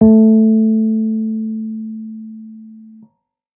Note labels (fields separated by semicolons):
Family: keyboard; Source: electronic; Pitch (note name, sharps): A3; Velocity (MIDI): 25; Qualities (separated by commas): dark